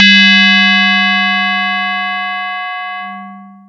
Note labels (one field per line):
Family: mallet percussion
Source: acoustic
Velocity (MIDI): 100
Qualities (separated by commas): distorted, long release